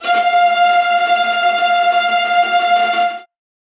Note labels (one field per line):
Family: string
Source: acoustic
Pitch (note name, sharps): F5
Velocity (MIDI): 127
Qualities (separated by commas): bright, non-linear envelope, reverb